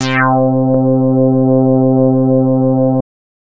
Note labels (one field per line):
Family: bass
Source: synthesizer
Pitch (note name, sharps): C3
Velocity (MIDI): 127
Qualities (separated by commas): distorted